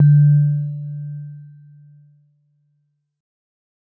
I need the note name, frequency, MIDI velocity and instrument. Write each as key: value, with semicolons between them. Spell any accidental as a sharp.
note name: D3; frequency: 146.8 Hz; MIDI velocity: 25; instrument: electronic keyboard